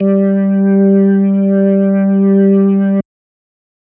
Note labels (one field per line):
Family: organ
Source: electronic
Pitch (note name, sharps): G3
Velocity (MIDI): 100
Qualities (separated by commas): distorted